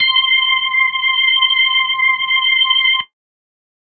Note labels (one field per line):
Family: organ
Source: electronic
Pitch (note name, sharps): C6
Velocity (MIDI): 100